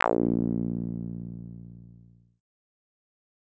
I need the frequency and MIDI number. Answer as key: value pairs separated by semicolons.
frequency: 58.27 Hz; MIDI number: 34